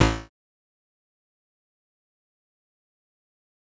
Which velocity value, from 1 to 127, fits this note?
127